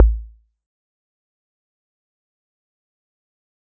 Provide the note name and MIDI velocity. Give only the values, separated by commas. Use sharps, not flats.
A1, 75